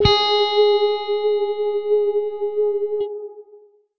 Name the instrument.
electronic guitar